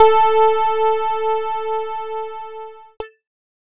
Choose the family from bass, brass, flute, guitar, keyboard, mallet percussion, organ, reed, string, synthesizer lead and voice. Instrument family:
keyboard